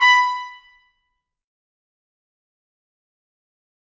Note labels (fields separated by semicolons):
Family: brass; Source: acoustic; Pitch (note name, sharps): B5; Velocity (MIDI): 127; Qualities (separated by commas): bright, fast decay, percussive, reverb